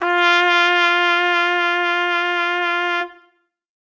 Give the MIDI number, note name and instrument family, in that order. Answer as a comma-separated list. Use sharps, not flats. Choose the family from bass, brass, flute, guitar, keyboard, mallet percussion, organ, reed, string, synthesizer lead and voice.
65, F4, brass